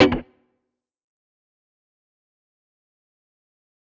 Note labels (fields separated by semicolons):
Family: guitar; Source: electronic; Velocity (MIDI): 100; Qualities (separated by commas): bright, distorted, fast decay, percussive